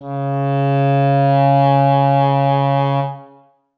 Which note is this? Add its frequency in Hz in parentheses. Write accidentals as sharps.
C#3 (138.6 Hz)